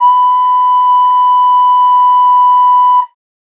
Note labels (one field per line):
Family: flute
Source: acoustic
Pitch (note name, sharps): B5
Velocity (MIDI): 100